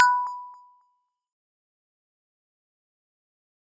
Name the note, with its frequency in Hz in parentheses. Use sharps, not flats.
B5 (987.8 Hz)